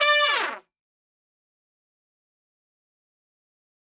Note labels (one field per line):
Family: brass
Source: acoustic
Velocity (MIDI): 75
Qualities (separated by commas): bright, fast decay, reverb